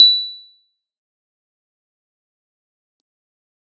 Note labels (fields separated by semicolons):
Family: keyboard; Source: electronic; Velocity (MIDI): 25; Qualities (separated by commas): bright, fast decay, percussive